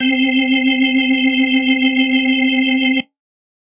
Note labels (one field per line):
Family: organ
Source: electronic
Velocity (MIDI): 25